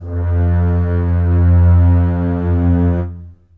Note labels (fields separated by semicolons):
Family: string; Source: acoustic; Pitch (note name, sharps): F2; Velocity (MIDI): 50; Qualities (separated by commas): reverb